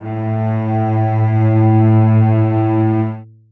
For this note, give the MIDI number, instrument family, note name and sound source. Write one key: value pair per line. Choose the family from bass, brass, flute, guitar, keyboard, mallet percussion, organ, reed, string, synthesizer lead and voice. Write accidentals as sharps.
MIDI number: 45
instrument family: string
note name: A2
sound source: acoustic